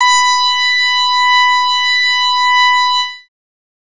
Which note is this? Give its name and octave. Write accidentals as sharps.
B5